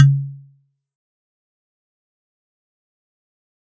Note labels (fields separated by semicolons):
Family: mallet percussion; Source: acoustic; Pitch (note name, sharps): C#3; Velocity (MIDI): 75; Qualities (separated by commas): fast decay, percussive